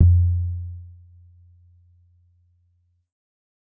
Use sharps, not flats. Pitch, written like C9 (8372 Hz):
F2 (87.31 Hz)